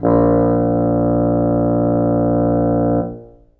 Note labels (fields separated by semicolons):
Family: reed; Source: acoustic; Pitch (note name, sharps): A#1; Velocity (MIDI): 25; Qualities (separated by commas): reverb